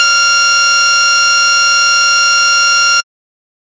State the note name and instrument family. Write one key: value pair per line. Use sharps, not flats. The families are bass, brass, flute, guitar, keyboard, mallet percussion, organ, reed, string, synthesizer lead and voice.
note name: F6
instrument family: bass